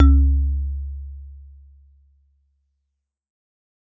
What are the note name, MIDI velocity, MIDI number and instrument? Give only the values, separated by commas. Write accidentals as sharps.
C#2, 127, 37, acoustic mallet percussion instrument